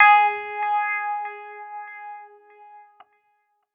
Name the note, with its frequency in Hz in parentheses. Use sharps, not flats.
G#4 (415.3 Hz)